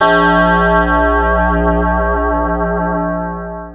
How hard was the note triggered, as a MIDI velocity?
127